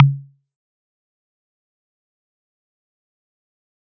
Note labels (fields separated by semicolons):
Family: mallet percussion; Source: acoustic; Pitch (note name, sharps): C#3; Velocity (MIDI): 100; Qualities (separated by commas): fast decay, percussive